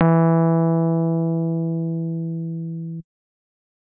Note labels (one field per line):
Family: keyboard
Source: electronic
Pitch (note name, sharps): E3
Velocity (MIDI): 127